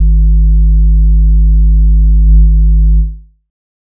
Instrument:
synthesizer bass